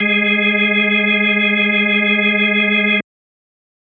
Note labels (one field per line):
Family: organ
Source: electronic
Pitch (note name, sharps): G#3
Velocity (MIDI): 50